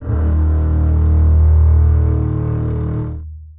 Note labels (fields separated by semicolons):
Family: string; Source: acoustic; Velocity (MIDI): 100; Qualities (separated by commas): long release, reverb